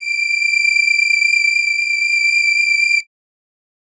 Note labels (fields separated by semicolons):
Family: reed; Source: acoustic; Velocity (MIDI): 127